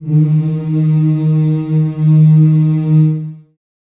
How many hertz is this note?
155.6 Hz